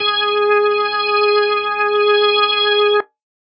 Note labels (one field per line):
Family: organ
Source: electronic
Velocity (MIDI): 25